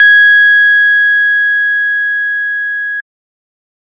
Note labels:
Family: organ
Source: electronic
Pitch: G#6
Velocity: 25

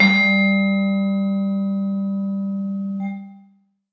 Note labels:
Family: mallet percussion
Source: acoustic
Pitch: G3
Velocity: 75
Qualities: reverb

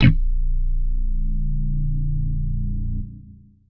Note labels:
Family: guitar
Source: electronic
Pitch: A#0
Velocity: 50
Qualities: distorted

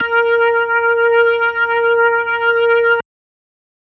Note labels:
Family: organ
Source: electronic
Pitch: A#4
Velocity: 127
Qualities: distorted

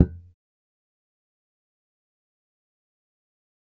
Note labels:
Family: bass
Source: electronic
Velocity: 25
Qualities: fast decay, percussive

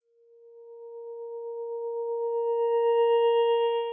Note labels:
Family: guitar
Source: electronic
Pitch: A#4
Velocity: 75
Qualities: dark, long release

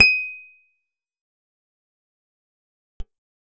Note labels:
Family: guitar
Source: acoustic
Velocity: 25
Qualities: bright, fast decay, percussive

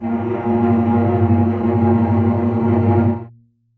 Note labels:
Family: string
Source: acoustic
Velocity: 25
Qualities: non-linear envelope, reverb

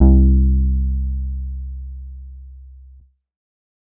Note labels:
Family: bass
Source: synthesizer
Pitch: C2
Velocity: 100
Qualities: dark

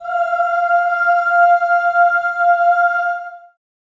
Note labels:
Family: voice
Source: acoustic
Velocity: 127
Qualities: long release, reverb

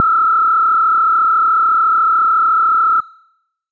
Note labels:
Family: bass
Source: synthesizer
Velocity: 25

